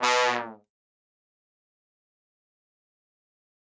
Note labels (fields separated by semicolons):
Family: brass; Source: acoustic; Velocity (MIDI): 25; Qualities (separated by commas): bright, fast decay, reverb